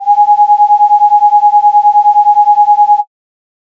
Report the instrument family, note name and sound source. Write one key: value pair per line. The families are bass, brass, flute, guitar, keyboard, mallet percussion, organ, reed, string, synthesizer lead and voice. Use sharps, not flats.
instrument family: flute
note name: G#5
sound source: synthesizer